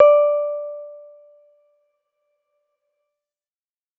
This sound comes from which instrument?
electronic keyboard